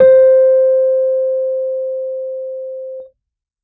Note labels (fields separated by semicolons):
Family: keyboard; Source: electronic; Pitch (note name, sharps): C5; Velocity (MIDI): 100